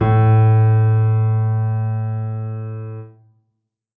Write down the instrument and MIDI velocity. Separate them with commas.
acoustic keyboard, 75